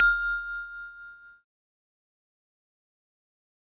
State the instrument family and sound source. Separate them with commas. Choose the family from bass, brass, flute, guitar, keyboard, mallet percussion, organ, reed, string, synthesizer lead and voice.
keyboard, electronic